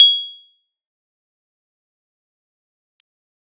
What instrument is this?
electronic keyboard